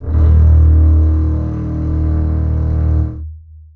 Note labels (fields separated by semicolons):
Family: string; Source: acoustic; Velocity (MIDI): 75; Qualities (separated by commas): long release, reverb